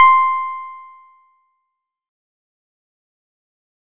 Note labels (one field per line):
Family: guitar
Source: synthesizer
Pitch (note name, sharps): C6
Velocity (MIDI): 50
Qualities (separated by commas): fast decay